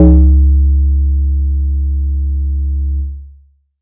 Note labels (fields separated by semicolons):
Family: mallet percussion; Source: acoustic; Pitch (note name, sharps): C#2; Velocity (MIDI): 127